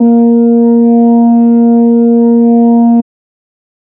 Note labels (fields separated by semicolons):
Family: organ; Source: electronic; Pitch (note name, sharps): A#3; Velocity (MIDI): 25; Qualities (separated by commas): dark